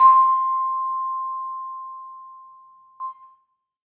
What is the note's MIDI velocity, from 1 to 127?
127